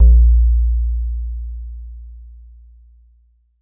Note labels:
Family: guitar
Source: synthesizer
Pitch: A#1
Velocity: 25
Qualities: dark

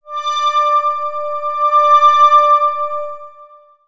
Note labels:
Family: synthesizer lead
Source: synthesizer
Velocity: 75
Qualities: bright, long release, non-linear envelope

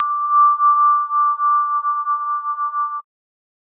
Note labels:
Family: mallet percussion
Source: synthesizer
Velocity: 75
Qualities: bright, multiphonic, non-linear envelope

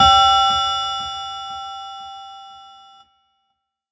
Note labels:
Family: keyboard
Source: electronic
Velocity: 127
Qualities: bright, distorted

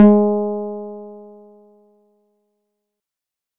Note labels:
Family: keyboard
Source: electronic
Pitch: G#3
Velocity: 127

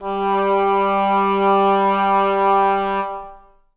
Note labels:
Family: reed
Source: acoustic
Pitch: G3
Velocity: 100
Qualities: reverb

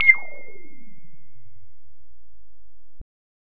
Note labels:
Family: bass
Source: synthesizer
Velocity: 75

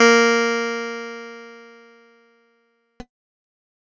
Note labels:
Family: keyboard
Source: electronic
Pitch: A#3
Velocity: 50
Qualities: bright

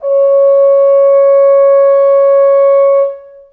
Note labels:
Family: brass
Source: acoustic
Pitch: C#5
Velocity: 50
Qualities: long release, reverb

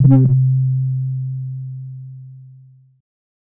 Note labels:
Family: bass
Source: synthesizer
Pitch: C3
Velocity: 50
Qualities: distorted

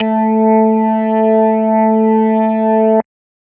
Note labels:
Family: organ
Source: electronic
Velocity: 127

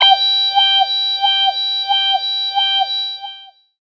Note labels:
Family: voice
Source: synthesizer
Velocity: 100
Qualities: long release, non-linear envelope, tempo-synced

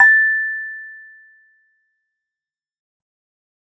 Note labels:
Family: keyboard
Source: electronic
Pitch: A6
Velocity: 75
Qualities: fast decay

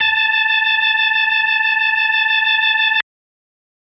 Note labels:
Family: organ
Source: electronic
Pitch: A5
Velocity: 50

